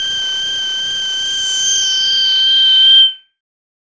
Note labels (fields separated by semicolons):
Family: bass; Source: synthesizer; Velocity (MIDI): 50; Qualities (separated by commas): non-linear envelope